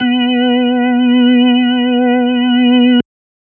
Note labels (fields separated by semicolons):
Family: organ; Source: electronic; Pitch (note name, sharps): B3; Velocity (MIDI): 25